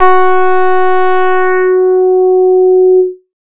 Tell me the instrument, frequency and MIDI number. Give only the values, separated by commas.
synthesizer bass, 370 Hz, 66